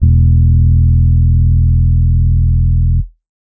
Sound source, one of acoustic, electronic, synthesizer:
electronic